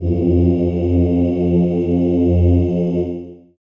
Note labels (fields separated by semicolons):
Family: voice; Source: acoustic; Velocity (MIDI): 75; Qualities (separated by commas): dark, reverb